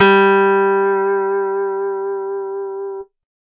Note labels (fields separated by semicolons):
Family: guitar; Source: acoustic; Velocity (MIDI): 100